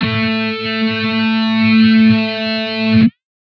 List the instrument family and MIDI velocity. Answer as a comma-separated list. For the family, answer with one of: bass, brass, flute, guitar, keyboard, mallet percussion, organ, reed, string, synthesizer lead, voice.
guitar, 50